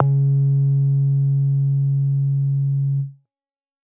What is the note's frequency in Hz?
138.6 Hz